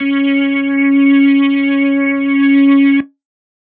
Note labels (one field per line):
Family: organ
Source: electronic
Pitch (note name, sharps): C#4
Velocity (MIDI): 50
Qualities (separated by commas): distorted